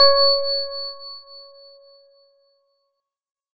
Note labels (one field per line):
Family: organ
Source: electronic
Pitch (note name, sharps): C#5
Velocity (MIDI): 127